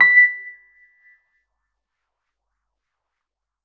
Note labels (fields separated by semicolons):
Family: keyboard; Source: electronic; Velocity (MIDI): 100; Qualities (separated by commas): non-linear envelope, percussive